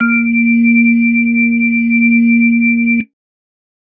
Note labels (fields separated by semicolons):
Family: organ; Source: electronic; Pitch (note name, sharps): A#3; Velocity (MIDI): 75